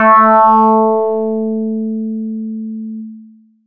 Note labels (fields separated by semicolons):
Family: bass; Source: synthesizer; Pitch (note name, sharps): A3; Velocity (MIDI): 127; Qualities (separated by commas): distorted